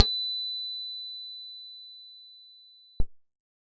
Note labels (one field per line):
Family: keyboard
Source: electronic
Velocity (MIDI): 25